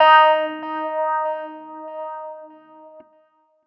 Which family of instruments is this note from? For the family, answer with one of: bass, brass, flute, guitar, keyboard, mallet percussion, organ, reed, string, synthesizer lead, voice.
keyboard